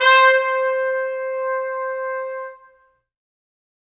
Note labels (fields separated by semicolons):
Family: brass; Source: acoustic; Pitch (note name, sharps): C5; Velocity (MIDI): 127; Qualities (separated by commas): bright, reverb